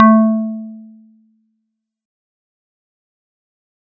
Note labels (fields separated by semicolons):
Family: mallet percussion; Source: acoustic; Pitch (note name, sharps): A3; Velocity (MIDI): 127; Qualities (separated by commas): fast decay